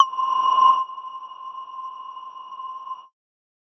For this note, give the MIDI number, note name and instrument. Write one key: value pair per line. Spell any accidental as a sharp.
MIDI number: 84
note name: C6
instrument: electronic mallet percussion instrument